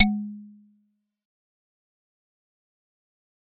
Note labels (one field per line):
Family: mallet percussion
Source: acoustic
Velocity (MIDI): 25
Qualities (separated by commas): fast decay, percussive